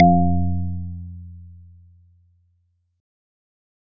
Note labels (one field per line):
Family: organ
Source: electronic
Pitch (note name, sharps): F2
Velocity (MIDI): 127